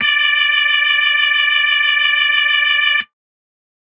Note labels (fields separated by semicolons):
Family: organ; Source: electronic; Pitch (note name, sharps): D5; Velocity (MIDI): 100; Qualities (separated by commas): distorted